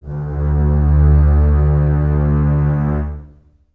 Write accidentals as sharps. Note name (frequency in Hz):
D2 (73.42 Hz)